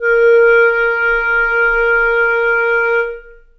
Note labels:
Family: reed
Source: acoustic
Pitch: A#4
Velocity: 25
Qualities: long release, reverb

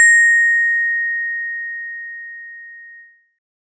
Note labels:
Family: mallet percussion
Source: acoustic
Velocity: 100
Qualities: bright

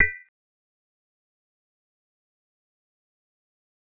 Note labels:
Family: mallet percussion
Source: synthesizer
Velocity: 25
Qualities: fast decay, multiphonic, percussive

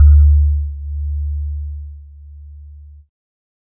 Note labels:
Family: keyboard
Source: electronic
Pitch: D2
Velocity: 25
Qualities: multiphonic

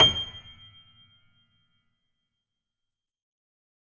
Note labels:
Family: keyboard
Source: acoustic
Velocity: 100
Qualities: fast decay, percussive

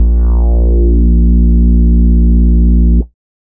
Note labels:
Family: bass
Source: synthesizer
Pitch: A#1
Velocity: 75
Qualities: dark, distorted

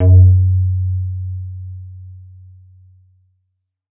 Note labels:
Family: guitar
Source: electronic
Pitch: F#2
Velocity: 75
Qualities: dark, reverb

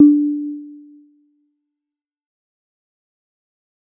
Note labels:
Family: mallet percussion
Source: acoustic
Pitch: D4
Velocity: 25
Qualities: fast decay

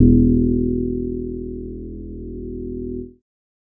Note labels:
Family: bass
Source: synthesizer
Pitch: E1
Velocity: 100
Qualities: dark

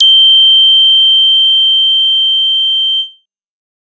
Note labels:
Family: bass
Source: synthesizer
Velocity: 50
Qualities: bright, distorted

